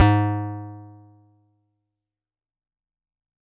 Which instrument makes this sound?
electronic guitar